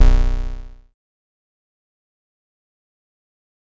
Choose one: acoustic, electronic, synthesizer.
synthesizer